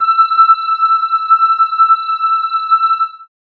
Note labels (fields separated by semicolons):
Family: keyboard; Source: synthesizer; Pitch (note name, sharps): E6; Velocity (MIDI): 25; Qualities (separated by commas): bright